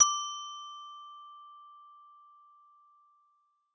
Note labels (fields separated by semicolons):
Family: mallet percussion; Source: acoustic; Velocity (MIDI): 25; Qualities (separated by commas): bright, percussive